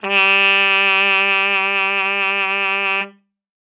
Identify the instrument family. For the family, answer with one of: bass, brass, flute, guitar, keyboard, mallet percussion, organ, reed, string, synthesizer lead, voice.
brass